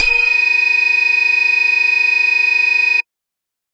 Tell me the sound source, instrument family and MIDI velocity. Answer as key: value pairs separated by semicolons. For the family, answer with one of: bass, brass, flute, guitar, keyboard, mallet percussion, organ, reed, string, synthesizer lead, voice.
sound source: synthesizer; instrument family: bass; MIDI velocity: 127